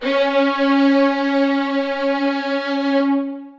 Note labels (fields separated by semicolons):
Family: string; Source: acoustic; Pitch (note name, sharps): C#4; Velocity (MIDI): 127; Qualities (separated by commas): long release, reverb